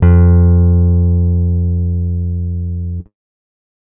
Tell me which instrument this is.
acoustic guitar